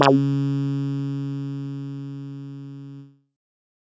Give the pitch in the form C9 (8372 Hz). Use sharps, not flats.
C#3 (138.6 Hz)